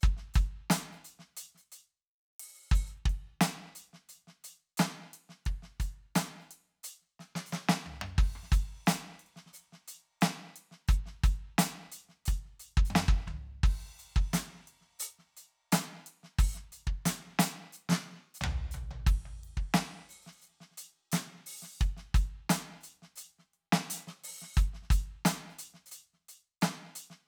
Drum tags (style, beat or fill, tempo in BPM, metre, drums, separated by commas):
rock, beat, 88 BPM, 4/4, crash, ride, closed hi-hat, open hi-hat, hi-hat pedal, snare, cross-stick, high tom, mid tom, floor tom, kick